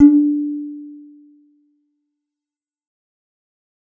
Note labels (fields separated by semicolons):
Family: guitar; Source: electronic; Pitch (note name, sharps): D4; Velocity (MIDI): 50; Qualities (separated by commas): dark, fast decay, reverb